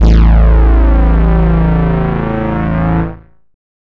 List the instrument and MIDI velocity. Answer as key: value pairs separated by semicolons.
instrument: synthesizer bass; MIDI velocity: 100